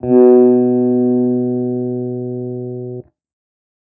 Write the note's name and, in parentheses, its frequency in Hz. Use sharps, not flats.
B2 (123.5 Hz)